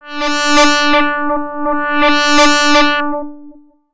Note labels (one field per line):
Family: bass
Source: synthesizer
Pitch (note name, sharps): D4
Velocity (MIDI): 100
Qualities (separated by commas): bright, distorted, long release, tempo-synced